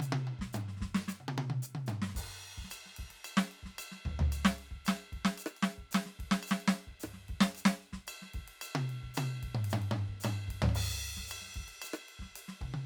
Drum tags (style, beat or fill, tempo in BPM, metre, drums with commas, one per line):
songo
beat
112 BPM
4/4
crash, ride, ride bell, open hi-hat, hi-hat pedal, snare, cross-stick, high tom, mid tom, floor tom, kick